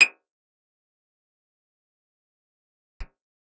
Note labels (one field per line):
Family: guitar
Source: acoustic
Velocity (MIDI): 100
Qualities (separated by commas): bright, fast decay, percussive, reverb